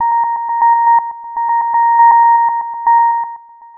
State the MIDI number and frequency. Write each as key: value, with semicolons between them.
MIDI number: 82; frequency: 932.3 Hz